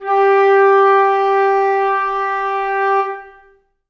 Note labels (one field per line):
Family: flute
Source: acoustic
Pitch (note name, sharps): G4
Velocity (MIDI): 50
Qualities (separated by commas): reverb